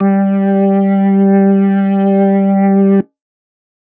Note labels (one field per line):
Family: organ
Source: electronic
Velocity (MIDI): 25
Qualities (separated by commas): distorted